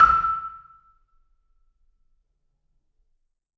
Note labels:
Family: mallet percussion; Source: acoustic; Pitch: E6; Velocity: 127; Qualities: percussive, reverb

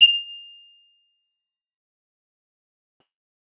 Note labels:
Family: guitar; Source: acoustic; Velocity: 100; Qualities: bright, distorted, fast decay, percussive

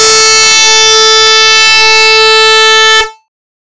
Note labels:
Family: bass; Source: synthesizer; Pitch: A4; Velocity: 127; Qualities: bright, distorted

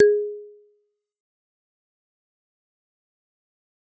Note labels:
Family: mallet percussion; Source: acoustic; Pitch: G#4; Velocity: 75; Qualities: fast decay, percussive

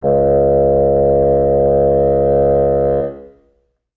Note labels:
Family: reed; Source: acoustic; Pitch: C#2; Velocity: 50; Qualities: reverb

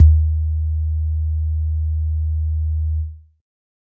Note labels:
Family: keyboard; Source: electronic; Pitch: D#2; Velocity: 100; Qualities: dark

